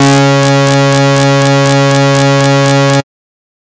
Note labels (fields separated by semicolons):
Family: bass; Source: synthesizer; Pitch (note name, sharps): C#3; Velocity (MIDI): 127; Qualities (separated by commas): bright, distorted